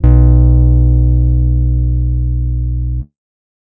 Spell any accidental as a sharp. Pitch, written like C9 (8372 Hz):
B1 (61.74 Hz)